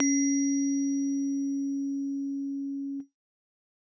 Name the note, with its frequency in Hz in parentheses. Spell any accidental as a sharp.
C#4 (277.2 Hz)